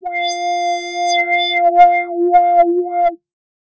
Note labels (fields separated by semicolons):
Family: bass; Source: synthesizer; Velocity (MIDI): 75; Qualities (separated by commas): distorted, non-linear envelope